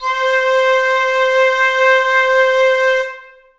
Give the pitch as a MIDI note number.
72